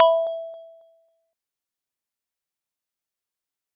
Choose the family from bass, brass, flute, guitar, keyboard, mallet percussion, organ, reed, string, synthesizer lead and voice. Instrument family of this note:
mallet percussion